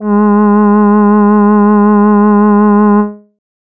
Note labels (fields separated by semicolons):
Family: voice; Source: synthesizer; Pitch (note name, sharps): G#3; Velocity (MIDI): 50; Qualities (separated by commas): dark